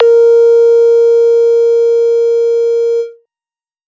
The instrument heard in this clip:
synthesizer bass